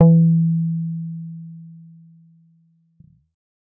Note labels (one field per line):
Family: bass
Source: synthesizer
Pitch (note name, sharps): E3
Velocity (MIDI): 50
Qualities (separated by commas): dark